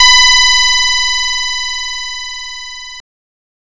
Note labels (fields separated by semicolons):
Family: guitar; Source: synthesizer; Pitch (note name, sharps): B5; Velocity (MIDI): 127; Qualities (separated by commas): bright, distorted